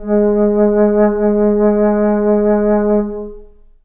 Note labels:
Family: flute; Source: acoustic; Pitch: G#3; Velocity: 50; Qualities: long release, reverb

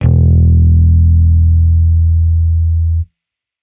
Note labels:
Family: bass; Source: electronic; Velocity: 25; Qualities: distorted

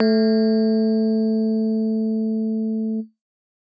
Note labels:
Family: keyboard; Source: acoustic; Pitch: A3; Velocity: 100

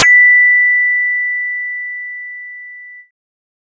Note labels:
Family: bass; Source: synthesizer; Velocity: 100; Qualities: bright

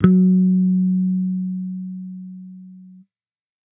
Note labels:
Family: bass; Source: electronic; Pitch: F#3; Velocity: 127

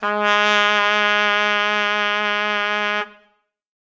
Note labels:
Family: brass; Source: acoustic; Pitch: G#3; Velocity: 100

